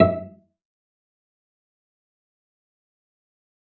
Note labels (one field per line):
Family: string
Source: acoustic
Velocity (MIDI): 50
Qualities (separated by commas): fast decay, percussive, reverb